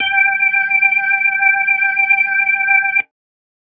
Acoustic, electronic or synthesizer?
electronic